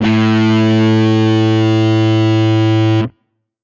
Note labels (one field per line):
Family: guitar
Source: electronic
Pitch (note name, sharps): A2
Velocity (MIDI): 50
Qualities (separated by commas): bright, distorted